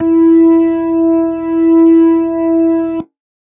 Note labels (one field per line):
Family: organ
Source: electronic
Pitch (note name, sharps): E4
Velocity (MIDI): 127